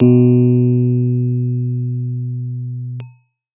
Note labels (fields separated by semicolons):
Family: keyboard; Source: electronic; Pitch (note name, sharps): B2; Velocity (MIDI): 50; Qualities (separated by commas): dark